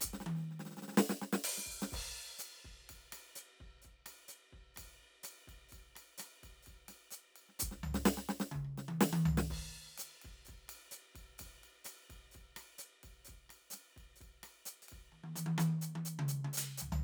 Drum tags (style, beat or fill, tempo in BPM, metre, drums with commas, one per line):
bossa nova
beat
127 BPM
4/4
crash, ride, closed hi-hat, hi-hat pedal, snare, cross-stick, high tom, mid tom, floor tom, kick